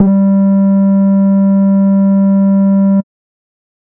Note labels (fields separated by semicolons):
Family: bass; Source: synthesizer; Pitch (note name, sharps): G3; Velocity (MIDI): 50; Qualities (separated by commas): dark, distorted, tempo-synced